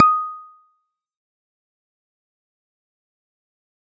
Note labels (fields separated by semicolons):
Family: guitar; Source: electronic; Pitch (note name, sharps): D#6; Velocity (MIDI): 25; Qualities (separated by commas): fast decay, percussive